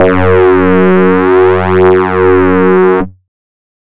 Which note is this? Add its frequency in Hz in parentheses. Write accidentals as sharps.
F#2 (92.5 Hz)